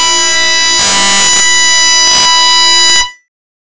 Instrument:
synthesizer bass